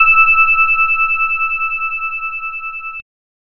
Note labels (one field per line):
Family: bass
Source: synthesizer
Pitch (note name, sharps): E6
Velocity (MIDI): 100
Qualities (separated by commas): bright, distorted, multiphonic